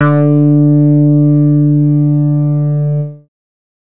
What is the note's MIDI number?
50